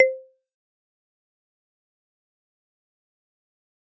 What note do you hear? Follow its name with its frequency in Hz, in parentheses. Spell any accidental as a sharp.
C5 (523.3 Hz)